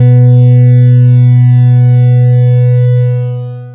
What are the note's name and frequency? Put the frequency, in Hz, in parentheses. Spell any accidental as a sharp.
B2 (123.5 Hz)